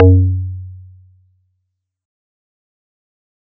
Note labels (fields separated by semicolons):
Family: mallet percussion; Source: acoustic; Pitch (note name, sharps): F#2; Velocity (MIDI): 100; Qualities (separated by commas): fast decay